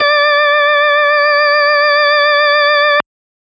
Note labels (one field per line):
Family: organ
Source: electronic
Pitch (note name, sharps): D5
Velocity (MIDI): 25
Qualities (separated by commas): distorted